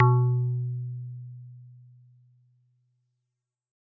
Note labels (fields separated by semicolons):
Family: guitar; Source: synthesizer; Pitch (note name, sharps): B2; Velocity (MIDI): 100; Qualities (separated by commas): dark